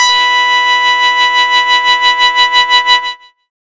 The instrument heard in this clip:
synthesizer bass